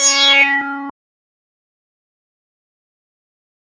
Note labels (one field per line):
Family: bass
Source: synthesizer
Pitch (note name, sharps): C#4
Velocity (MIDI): 25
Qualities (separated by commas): bright, distorted, fast decay